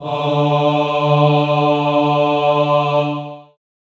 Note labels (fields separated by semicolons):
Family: voice; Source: acoustic; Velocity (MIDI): 100; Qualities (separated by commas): long release, reverb